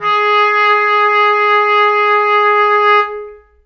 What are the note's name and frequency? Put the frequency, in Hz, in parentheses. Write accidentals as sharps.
G#4 (415.3 Hz)